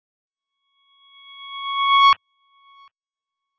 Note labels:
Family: guitar; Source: electronic; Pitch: C#6; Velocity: 75

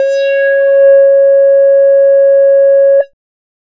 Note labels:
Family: bass; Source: synthesizer; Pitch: C#5; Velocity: 100; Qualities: dark, distorted

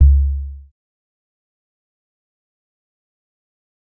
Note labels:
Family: bass; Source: synthesizer; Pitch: C#2; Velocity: 75; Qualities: dark, fast decay, percussive

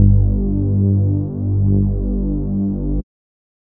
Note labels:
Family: bass; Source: synthesizer; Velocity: 100; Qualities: dark

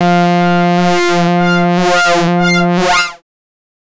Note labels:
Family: bass; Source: synthesizer; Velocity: 75; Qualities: distorted, non-linear envelope

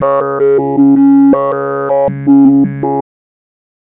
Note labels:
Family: bass; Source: synthesizer; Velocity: 100; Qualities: tempo-synced

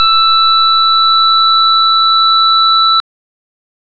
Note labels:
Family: organ; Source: electronic; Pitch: E6; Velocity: 50; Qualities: bright

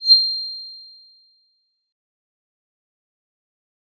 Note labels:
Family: mallet percussion; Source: electronic; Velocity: 100; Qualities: bright, fast decay

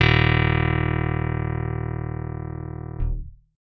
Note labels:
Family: guitar; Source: electronic; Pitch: D#1; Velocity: 100; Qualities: reverb

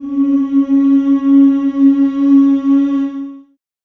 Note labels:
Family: voice; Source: acoustic; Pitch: C#4; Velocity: 50; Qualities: dark, long release, reverb

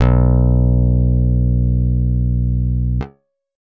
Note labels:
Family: guitar; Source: acoustic; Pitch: B1; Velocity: 75

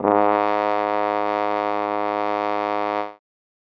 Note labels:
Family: brass; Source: acoustic; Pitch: G#2; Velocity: 75

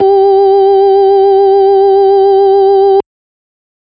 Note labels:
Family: organ; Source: electronic; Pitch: G4; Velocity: 75

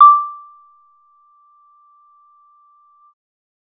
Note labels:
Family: bass; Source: synthesizer; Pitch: D6; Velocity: 127; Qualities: percussive

